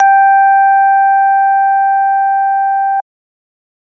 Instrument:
electronic organ